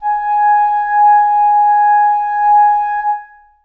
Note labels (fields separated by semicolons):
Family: reed; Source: acoustic; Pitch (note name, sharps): G#5; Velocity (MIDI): 75; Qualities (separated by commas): reverb